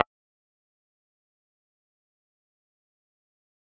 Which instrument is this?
synthesizer bass